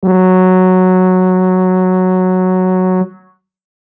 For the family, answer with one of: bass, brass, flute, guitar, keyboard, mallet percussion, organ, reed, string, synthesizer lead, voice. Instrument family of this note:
brass